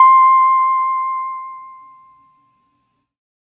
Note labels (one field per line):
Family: keyboard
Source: electronic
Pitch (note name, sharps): C6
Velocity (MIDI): 50